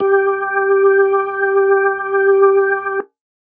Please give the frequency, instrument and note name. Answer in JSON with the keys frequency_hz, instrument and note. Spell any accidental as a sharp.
{"frequency_hz": 392, "instrument": "electronic organ", "note": "G4"}